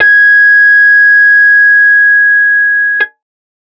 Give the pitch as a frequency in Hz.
1661 Hz